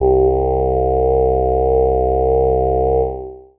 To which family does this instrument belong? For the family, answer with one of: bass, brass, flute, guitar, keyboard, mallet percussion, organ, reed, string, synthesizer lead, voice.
voice